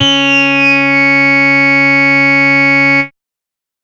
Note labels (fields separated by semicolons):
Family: bass; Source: synthesizer; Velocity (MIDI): 50; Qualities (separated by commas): bright, distorted, multiphonic